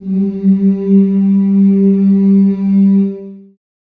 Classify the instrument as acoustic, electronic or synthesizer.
acoustic